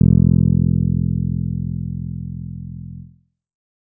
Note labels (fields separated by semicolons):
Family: bass; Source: synthesizer; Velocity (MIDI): 50; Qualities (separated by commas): dark